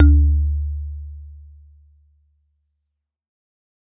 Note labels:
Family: mallet percussion; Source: acoustic; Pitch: D2; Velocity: 75; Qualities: dark

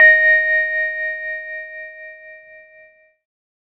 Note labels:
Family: keyboard; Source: electronic; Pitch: D#5; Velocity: 75; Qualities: reverb

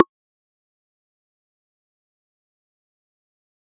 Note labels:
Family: mallet percussion; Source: electronic; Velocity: 75; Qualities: fast decay, percussive

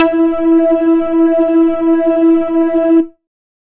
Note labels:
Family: bass; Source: synthesizer; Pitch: E4; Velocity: 100

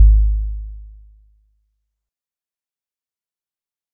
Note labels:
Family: guitar; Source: synthesizer; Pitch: G#1; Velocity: 25; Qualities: dark, fast decay

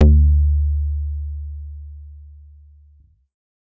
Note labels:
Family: bass; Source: synthesizer; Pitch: D2; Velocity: 127; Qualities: dark

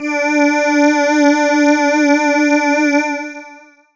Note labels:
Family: voice; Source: synthesizer; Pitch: D4; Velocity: 25; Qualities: distorted, long release

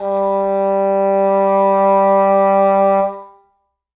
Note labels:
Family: reed; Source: acoustic; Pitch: G3; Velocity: 50; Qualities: reverb

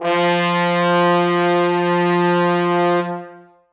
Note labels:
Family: brass; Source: acoustic; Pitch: F3; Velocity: 127; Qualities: bright, reverb

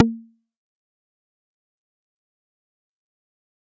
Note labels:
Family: bass; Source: synthesizer; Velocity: 50; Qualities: fast decay, percussive

